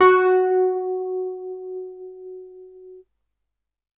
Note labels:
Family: keyboard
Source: electronic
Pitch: F#4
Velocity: 100

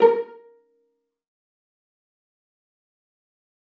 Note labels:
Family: string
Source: acoustic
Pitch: A#4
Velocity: 100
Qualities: fast decay, percussive, reverb

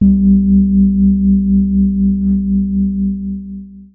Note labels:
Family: keyboard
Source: electronic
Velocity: 25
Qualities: dark, long release, reverb

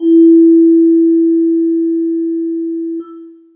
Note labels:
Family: mallet percussion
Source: acoustic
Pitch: E4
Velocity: 50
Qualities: long release, reverb

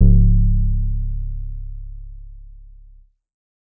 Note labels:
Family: bass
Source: synthesizer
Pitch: C#1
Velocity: 75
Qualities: dark

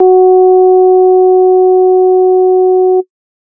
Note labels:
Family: organ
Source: electronic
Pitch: F#4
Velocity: 75

